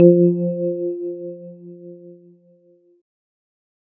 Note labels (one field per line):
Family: keyboard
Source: electronic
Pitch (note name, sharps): F3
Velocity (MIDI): 100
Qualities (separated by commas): dark